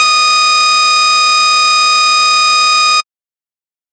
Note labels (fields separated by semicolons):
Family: bass; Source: synthesizer; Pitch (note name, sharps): D#6; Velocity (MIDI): 25; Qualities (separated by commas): bright, distorted